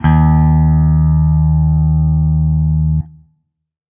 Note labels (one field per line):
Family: guitar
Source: electronic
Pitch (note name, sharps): D#2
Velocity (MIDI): 75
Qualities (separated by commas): distorted